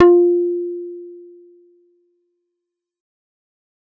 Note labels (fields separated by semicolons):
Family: bass; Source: synthesizer; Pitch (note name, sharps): F4; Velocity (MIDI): 75; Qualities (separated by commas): fast decay